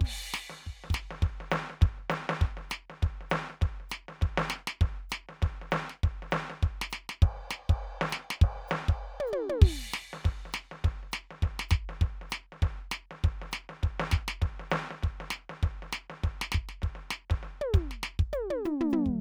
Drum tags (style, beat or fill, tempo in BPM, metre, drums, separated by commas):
rockabilly, beat, 200 BPM, 4/4, crash, hi-hat pedal, snare, high tom, floor tom, kick